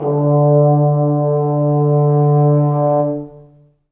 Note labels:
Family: brass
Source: acoustic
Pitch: D3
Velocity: 25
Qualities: dark, long release, reverb

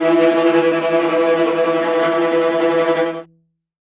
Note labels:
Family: string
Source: acoustic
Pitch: E3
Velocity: 127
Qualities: non-linear envelope, reverb

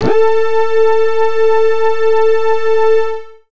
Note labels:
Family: bass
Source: synthesizer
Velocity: 25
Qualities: distorted

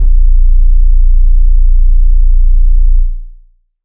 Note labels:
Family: organ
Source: electronic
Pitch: A#0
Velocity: 25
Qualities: dark, long release

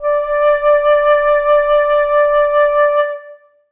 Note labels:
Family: flute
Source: acoustic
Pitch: D5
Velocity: 25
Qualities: reverb

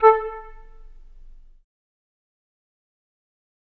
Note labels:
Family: flute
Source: acoustic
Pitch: A4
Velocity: 50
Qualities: fast decay, percussive, reverb

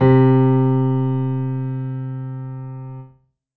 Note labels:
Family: keyboard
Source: acoustic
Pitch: C3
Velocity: 75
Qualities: reverb

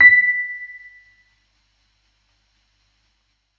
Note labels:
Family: keyboard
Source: electronic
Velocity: 50

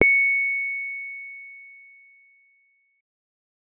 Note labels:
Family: keyboard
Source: electronic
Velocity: 50

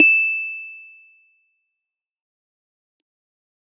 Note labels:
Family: keyboard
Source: electronic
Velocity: 50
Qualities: fast decay

